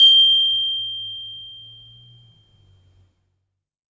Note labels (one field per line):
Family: mallet percussion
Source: acoustic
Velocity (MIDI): 25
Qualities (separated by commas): bright, reverb